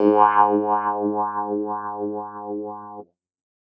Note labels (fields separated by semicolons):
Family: keyboard; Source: electronic; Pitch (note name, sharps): G#2; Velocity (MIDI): 127